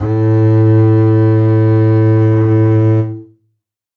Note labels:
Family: string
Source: acoustic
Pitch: A2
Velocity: 75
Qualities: reverb

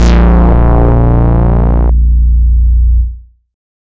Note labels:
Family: bass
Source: synthesizer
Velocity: 100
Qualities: bright, distorted

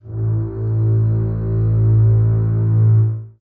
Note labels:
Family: string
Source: acoustic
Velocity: 50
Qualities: dark, reverb

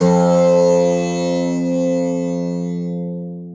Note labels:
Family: guitar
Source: acoustic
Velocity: 75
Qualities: long release, multiphonic, reverb

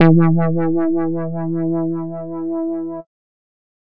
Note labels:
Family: bass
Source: synthesizer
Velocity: 75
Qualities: dark, distorted

